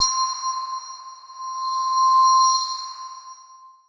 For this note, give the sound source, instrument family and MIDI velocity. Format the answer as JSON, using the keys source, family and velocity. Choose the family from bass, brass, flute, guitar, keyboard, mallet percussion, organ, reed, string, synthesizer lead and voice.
{"source": "electronic", "family": "mallet percussion", "velocity": 100}